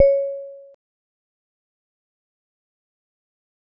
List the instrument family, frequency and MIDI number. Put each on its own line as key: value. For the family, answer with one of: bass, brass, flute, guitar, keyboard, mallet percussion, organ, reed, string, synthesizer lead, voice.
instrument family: mallet percussion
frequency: 554.4 Hz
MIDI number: 73